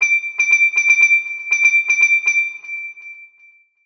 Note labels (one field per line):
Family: mallet percussion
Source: synthesizer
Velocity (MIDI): 127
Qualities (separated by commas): multiphonic, tempo-synced